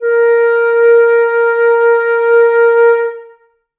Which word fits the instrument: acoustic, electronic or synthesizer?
acoustic